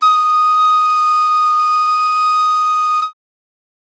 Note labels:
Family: flute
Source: acoustic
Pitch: D#6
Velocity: 25

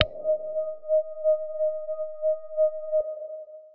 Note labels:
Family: guitar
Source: electronic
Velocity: 25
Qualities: dark, distorted, long release

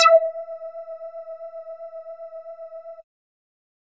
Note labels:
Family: bass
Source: synthesizer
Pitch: E5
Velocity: 100

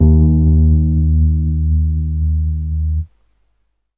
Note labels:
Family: keyboard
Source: electronic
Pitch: D#2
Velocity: 50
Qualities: dark

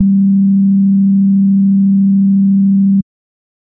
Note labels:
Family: bass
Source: synthesizer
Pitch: G3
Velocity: 75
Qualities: dark

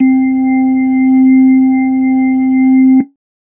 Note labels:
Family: keyboard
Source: electronic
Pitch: C4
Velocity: 100

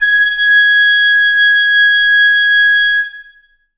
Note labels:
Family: flute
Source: acoustic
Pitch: G#6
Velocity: 75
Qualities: reverb

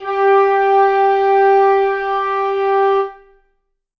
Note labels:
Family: reed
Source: acoustic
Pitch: G4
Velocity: 50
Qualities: reverb

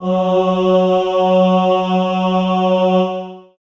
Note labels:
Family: voice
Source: acoustic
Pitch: F#3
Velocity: 25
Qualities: long release, reverb

